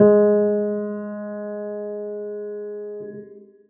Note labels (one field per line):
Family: keyboard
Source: acoustic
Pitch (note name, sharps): G#3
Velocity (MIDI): 50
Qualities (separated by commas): reverb